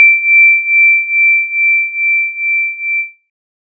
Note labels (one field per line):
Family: synthesizer lead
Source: synthesizer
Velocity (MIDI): 127